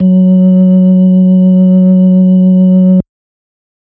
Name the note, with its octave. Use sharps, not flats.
F#3